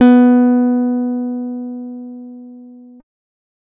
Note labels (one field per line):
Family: guitar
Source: acoustic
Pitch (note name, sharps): B3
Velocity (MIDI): 75